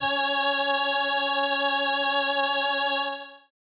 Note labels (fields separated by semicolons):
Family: keyboard; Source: synthesizer; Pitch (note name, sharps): C#4; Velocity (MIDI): 100; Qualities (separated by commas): bright